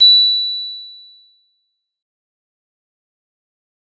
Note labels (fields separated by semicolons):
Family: mallet percussion; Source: acoustic; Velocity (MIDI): 50; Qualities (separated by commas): bright, fast decay